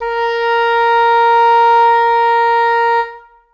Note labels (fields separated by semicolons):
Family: reed; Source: acoustic; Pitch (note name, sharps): A#4; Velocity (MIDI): 127; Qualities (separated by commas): reverb